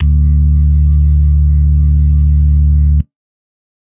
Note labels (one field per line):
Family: organ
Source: electronic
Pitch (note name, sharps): D2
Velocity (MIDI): 100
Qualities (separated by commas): dark